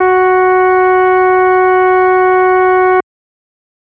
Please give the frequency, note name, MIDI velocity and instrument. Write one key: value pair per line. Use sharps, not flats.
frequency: 370 Hz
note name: F#4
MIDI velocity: 127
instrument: electronic organ